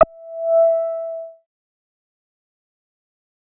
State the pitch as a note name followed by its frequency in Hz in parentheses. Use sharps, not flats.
E5 (659.3 Hz)